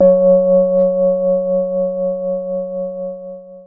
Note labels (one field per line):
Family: keyboard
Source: electronic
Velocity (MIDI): 25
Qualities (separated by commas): long release, reverb